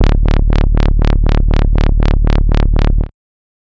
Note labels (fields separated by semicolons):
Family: bass; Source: synthesizer; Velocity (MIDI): 50; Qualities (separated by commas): bright, distorted, tempo-synced